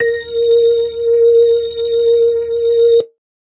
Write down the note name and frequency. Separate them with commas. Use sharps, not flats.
A#4, 466.2 Hz